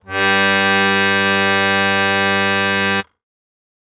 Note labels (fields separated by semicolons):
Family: keyboard; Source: acoustic; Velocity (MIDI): 25